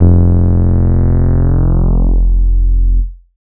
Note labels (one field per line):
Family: bass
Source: synthesizer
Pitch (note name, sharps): F1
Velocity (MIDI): 25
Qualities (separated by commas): distorted